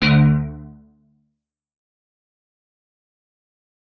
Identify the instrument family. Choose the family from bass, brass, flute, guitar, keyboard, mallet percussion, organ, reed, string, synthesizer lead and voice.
guitar